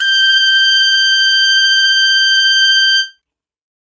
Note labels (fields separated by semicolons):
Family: reed; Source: acoustic; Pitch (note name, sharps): G6; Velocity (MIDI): 127; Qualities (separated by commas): reverb